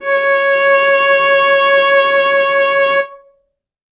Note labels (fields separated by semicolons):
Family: string; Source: acoustic; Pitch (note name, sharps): C#5; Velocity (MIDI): 25; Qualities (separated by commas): reverb